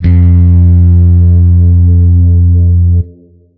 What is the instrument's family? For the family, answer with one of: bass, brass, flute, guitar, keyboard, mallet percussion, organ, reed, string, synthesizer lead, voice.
guitar